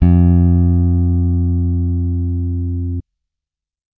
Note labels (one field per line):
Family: bass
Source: electronic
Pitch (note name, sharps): F2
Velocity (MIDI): 50